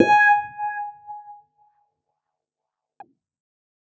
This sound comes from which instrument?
electronic keyboard